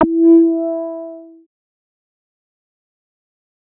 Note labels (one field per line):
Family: bass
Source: synthesizer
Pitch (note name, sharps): E4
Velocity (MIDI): 100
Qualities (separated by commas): distorted, fast decay